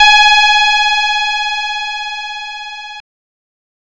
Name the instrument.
synthesizer guitar